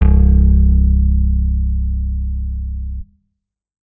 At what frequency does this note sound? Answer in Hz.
32.7 Hz